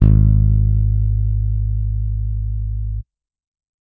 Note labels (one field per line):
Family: bass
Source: electronic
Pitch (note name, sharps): G#1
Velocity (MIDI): 127